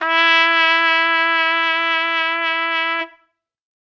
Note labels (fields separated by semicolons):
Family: brass; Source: acoustic; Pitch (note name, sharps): E4; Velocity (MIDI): 100; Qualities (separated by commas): bright